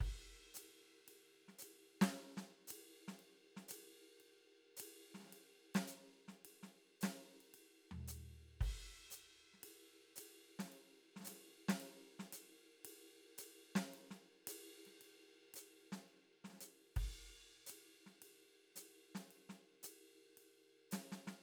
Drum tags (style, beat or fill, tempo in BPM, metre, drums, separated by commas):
jazz, beat, 112 BPM, 4/4, crash, ride, hi-hat pedal, snare, floor tom, kick